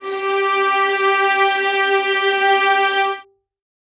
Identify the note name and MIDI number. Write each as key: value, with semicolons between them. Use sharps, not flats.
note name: G4; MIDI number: 67